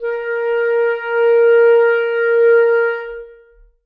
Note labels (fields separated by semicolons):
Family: reed; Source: acoustic; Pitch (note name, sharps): A#4; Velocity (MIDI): 75; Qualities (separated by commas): long release, reverb